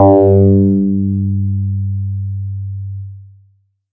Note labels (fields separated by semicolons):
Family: bass; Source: synthesizer; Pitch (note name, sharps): G2; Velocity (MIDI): 75; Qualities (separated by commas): distorted